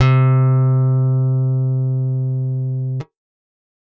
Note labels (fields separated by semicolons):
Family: guitar; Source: acoustic; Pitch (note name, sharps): C3; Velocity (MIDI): 100